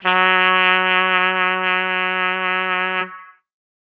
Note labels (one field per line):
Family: brass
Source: acoustic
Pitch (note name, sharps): F#3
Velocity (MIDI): 50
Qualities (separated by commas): distorted